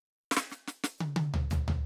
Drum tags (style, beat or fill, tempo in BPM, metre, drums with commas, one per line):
rock
fill
115 BPM
4/4
hi-hat pedal, snare, high tom, floor tom